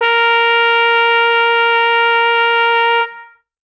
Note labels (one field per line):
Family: brass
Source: acoustic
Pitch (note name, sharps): A#4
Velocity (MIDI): 127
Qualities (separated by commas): bright